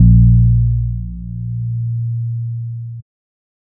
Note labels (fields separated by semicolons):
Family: bass; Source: synthesizer; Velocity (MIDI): 25